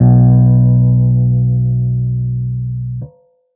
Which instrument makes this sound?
electronic keyboard